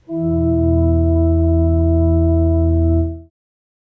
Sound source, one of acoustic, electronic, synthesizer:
acoustic